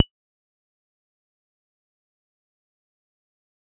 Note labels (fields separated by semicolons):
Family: bass; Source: synthesizer; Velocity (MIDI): 50; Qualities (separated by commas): fast decay, percussive